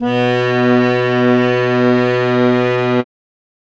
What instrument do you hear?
acoustic keyboard